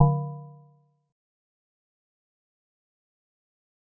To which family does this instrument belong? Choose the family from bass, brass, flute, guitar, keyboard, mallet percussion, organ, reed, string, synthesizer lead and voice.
mallet percussion